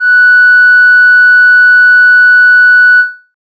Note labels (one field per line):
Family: flute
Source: synthesizer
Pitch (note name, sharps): F#6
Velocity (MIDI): 127